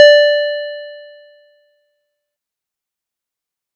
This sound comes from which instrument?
electronic keyboard